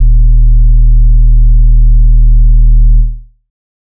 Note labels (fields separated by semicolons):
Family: bass; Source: synthesizer; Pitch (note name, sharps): D#1; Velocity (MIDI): 50; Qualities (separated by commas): dark